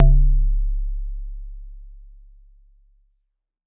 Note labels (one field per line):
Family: mallet percussion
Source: acoustic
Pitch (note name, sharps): C#1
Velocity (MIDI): 100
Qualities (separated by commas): dark